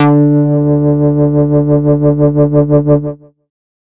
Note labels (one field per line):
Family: bass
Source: synthesizer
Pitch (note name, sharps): D3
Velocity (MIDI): 25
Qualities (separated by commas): distorted